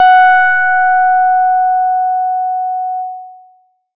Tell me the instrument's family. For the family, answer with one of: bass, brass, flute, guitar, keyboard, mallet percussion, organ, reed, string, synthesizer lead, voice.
bass